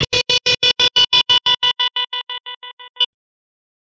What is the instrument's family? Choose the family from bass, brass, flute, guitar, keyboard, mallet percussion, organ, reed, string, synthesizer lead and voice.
guitar